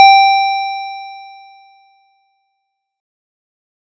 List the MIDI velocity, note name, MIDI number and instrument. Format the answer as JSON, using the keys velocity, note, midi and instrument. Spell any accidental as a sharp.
{"velocity": 127, "note": "G5", "midi": 79, "instrument": "electronic keyboard"}